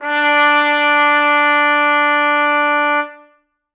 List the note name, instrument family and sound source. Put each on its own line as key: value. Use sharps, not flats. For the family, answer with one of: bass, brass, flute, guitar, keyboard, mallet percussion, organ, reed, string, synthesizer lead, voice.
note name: D4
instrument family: brass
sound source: acoustic